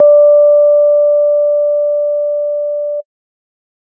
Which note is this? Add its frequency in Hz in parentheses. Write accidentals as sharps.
D5 (587.3 Hz)